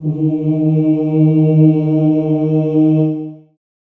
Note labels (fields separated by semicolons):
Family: voice; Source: acoustic; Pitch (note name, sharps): D#3; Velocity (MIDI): 25; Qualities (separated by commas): reverb